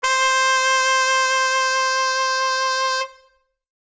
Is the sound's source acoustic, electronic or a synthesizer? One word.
acoustic